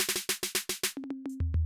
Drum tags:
punk
fill
144 BPM
4/4
hi-hat pedal, snare, high tom, floor tom

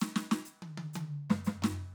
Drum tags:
Afro-Cuban bembé
fill
122 BPM
4/4
hi-hat pedal, snare, high tom, floor tom

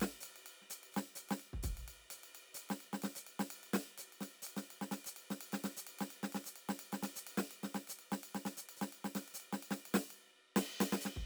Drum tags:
linear jazz
beat
128 BPM
4/4
ride, hi-hat pedal, snare, kick

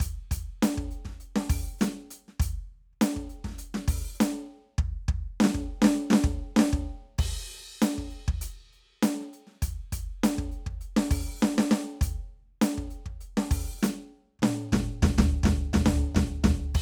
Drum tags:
Latin funk
beat
100 BPM
4/4
crash, ride, closed hi-hat, open hi-hat, hi-hat pedal, snare, mid tom, floor tom, kick

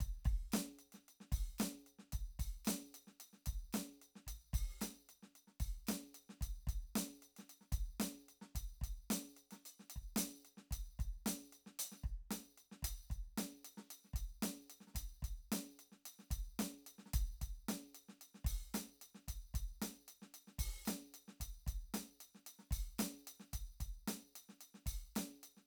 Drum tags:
funk
beat
112 BPM
4/4
closed hi-hat, hi-hat pedal, percussion, snare, kick

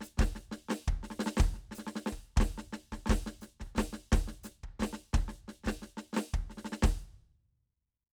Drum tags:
march
beat
176 BPM
4/4
hi-hat pedal, snare, kick

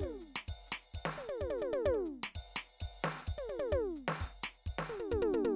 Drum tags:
Dominican merengue
beat
130 BPM
4/4
ride, ride bell, hi-hat pedal, snare, high tom, mid tom, kick

